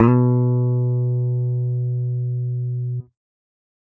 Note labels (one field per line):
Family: guitar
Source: electronic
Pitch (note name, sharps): B2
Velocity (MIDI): 127